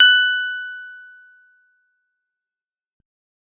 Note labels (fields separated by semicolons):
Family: guitar; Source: electronic; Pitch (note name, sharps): F#6; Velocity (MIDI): 75; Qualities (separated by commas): fast decay